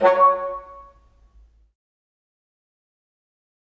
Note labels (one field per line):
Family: reed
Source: acoustic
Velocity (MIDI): 25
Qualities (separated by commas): fast decay, reverb